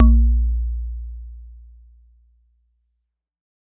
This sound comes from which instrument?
acoustic mallet percussion instrument